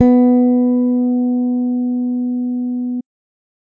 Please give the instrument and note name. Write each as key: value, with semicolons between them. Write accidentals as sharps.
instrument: electronic bass; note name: B3